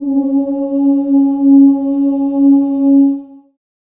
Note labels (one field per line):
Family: voice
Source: acoustic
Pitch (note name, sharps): C#4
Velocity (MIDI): 25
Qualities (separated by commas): dark, reverb